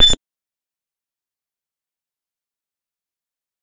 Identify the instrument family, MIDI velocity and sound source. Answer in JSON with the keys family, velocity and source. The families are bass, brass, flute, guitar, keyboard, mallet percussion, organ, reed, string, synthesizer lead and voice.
{"family": "bass", "velocity": 25, "source": "synthesizer"}